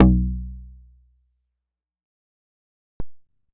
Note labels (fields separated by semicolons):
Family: bass; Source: synthesizer; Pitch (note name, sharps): B1; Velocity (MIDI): 127; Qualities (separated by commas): fast decay, percussive